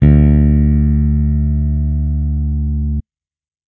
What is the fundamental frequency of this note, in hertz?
73.42 Hz